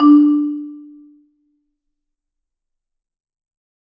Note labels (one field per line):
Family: mallet percussion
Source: acoustic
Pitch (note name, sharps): D4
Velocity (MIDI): 100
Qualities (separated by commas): reverb